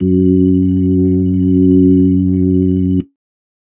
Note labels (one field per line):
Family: organ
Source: electronic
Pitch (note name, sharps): F#2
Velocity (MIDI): 25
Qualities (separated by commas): dark